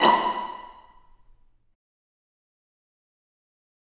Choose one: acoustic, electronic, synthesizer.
acoustic